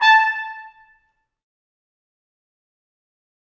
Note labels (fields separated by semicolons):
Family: brass; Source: acoustic; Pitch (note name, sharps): A5; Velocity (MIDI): 75; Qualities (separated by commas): fast decay, percussive, reverb